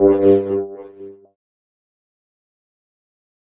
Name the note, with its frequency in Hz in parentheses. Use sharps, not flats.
G2 (98 Hz)